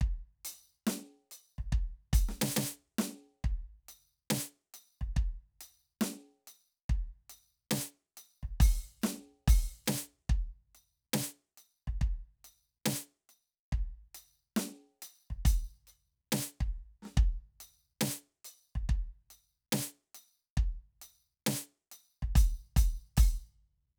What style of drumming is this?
hip-hop